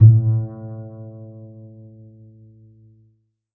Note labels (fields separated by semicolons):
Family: string; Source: acoustic; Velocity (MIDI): 100; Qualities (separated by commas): dark, reverb